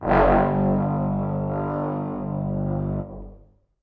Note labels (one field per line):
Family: brass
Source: acoustic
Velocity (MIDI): 127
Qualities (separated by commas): bright, reverb